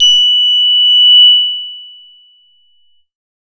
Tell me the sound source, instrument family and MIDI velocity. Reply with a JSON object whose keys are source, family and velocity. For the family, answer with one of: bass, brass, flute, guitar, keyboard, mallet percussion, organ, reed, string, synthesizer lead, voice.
{"source": "synthesizer", "family": "bass", "velocity": 100}